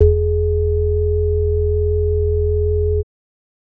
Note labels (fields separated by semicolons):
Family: organ; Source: electronic; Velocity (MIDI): 25; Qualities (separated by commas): multiphonic